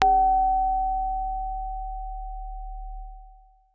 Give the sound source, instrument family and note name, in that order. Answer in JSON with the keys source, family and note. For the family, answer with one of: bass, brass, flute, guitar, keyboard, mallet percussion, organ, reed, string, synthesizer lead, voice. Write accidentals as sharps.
{"source": "acoustic", "family": "keyboard", "note": "D1"}